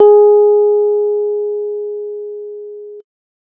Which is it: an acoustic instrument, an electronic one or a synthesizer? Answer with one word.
electronic